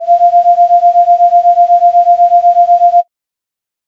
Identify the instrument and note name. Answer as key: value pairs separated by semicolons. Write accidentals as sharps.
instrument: synthesizer flute; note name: F5